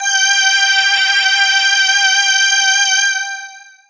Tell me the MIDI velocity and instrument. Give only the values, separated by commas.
127, synthesizer voice